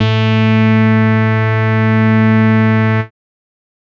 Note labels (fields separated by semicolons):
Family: bass; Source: synthesizer; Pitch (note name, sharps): A2; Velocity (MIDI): 75; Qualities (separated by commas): bright, distorted